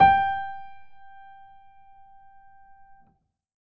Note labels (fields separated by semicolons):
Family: keyboard; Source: acoustic; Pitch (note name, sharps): G5; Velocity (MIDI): 75; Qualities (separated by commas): reverb